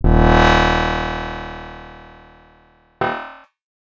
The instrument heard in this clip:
acoustic guitar